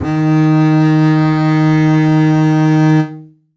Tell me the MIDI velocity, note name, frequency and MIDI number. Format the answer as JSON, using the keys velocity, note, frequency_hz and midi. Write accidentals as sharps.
{"velocity": 75, "note": "D#3", "frequency_hz": 155.6, "midi": 51}